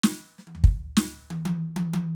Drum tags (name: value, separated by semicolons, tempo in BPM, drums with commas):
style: funk rock; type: fill; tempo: 92 BPM; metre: 4/4; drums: snare, high tom, floor tom, kick